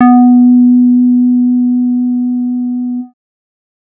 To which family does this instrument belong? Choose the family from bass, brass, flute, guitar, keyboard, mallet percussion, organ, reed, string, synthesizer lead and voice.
bass